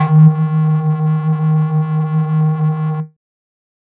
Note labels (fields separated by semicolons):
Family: flute; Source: synthesizer; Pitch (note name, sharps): D#3; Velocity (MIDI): 100; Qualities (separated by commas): distorted